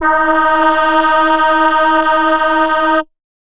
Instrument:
synthesizer voice